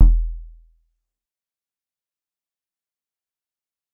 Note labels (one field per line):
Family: guitar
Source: electronic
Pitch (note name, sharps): E1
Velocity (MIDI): 25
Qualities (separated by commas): dark, fast decay, percussive, reverb